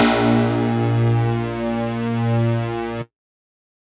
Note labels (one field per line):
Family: mallet percussion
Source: electronic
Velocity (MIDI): 127